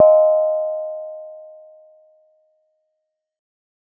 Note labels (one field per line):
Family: mallet percussion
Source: acoustic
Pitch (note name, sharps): D#5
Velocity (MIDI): 75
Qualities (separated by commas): reverb